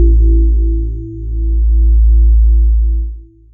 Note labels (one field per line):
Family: voice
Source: synthesizer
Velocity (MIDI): 75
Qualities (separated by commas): dark, long release